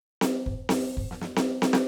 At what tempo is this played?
120 BPM